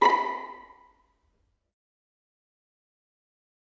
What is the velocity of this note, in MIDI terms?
50